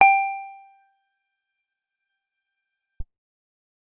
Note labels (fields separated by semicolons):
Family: guitar; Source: acoustic; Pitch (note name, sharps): G5; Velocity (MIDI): 50; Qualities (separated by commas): percussive